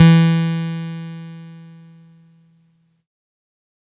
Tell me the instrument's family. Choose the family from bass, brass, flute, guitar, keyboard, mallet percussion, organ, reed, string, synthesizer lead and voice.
keyboard